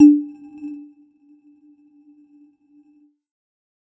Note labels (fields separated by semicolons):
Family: mallet percussion; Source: electronic; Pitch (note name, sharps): D4; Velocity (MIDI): 50; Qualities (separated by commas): dark, non-linear envelope, percussive